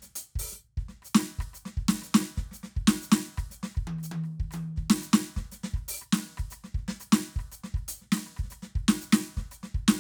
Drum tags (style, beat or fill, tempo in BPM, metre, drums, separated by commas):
songo, beat, 120 BPM, 4/4, closed hi-hat, open hi-hat, hi-hat pedal, snare, cross-stick, high tom, kick